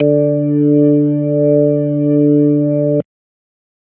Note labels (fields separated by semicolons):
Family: organ; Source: electronic; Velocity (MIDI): 50